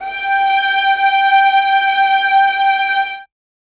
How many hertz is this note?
784 Hz